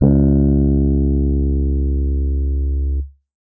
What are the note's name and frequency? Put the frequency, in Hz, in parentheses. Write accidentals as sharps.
C#2 (69.3 Hz)